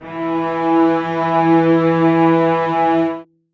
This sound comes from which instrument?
acoustic string instrument